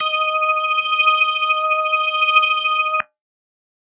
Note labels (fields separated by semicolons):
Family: organ; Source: electronic; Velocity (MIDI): 50